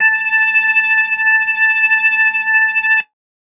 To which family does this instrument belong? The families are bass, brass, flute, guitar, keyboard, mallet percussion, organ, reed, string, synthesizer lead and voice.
organ